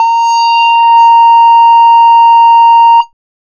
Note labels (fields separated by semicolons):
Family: bass; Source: synthesizer; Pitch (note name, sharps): A#5; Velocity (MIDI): 127; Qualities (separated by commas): distorted